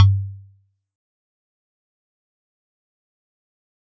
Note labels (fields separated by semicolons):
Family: mallet percussion; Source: acoustic; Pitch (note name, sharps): G2; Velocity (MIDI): 50; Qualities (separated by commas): fast decay, percussive